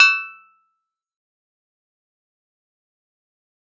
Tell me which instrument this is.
electronic keyboard